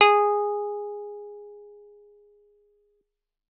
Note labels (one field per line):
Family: guitar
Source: acoustic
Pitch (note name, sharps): G#4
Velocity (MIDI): 127